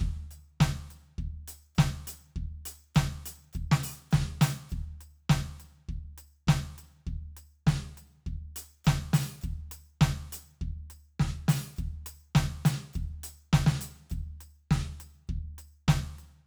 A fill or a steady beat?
beat